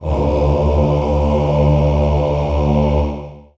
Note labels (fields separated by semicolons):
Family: voice; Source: acoustic; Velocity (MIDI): 75; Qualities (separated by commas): long release, reverb